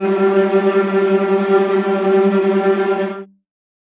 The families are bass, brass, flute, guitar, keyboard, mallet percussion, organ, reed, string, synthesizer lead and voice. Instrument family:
string